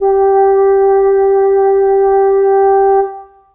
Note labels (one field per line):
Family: reed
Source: acoustic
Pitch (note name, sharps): G4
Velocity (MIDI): 25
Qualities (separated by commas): reverb